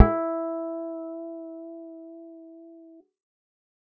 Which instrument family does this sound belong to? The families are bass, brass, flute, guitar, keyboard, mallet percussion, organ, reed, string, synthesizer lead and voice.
bass